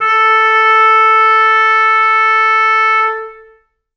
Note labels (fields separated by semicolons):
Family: reed; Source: acoustic; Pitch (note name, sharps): A4; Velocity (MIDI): 75; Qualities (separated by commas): long release, reverb